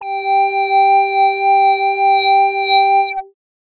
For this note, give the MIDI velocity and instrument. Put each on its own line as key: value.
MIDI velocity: 127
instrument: synthesizer bass